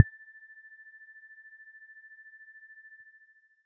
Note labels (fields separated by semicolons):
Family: mallet percussion; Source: electronic; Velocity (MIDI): 25; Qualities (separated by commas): percussive